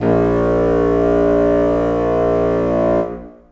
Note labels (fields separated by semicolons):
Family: reed; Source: acoustic; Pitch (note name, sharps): A#1; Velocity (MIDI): 75; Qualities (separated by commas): reverb